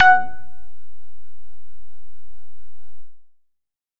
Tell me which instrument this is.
synthesizer bass